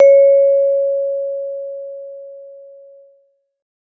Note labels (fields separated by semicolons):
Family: mallet percussion; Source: acoustic; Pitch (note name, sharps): C#5; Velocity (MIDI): 50